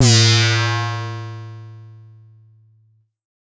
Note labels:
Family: bass; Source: synthesizer; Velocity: 75; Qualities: bright, distorted

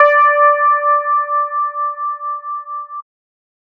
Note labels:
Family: bass; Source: synthesizer; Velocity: 25

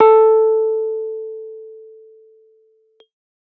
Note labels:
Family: keyboard; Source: electronic; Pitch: A4; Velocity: 100

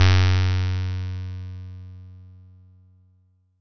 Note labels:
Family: bass; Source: synthesizer; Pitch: F#2; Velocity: 25; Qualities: bright, distorted

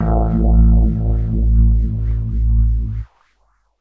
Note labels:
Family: keyboard; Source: electronic; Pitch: A1; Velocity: 50; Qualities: dark, non-linear envelope

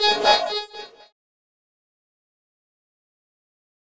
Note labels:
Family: keyboard; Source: electronic; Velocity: 75; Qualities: distorted, fast decay, non-linear envelope

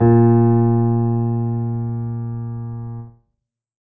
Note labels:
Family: keyboard; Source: acoustic; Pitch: A#2; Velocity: 50; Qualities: reverb

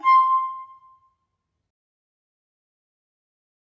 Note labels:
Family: flute; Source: acoustic; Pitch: C6; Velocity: 25; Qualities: fast decay, reverb

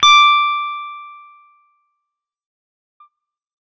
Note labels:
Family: guitar; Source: electronic; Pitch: D6; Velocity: 100; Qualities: fast decay

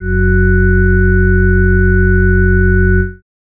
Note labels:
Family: organ; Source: electronic; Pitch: F#1; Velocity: 75

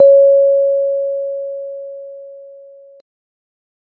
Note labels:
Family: keyboard; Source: electronic; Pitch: C#5; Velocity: 25

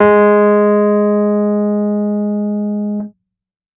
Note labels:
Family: keyboard; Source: electronic; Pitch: G#3; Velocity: 127; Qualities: dark

